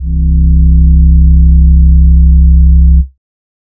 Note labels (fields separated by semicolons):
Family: voice; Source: synthesizer; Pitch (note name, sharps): C1; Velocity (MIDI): 50; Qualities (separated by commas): dark